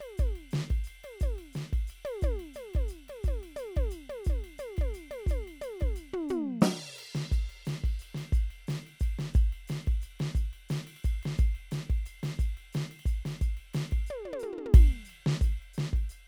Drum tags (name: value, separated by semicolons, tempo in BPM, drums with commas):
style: chacarera; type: beat; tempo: 118 BPM; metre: 4/4; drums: crash, ride, hi-hat pedal, snare, high tom, mid tom, floor tom, kick